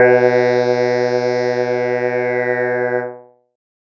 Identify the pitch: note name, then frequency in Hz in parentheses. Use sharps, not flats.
B2 (123.5 Hz)